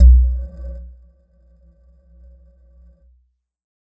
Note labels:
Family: mallet percussion; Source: electronic; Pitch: B1; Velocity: 75; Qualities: dark, non-linear envelope, percussive

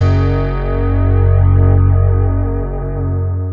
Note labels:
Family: guitar; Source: electronic; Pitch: F#1; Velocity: 50; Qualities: long release, multiphonic, non-linear envelope

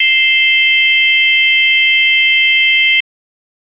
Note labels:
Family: organ; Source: electronic; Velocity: 100; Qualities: bright

